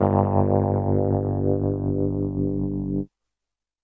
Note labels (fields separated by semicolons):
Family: keyboard; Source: electronic; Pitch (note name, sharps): G1; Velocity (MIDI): 100; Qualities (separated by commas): distorted